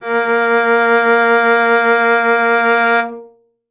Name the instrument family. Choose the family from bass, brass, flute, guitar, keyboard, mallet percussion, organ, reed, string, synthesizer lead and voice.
string